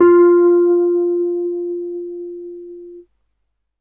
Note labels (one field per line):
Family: keyboard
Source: electronic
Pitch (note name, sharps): F4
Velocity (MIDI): 75